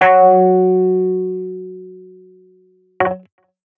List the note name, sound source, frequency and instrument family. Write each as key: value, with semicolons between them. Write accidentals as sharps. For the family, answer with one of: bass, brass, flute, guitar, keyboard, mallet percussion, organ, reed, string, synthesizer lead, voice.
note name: F#3; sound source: electronic; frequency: 185 Hz; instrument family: guitar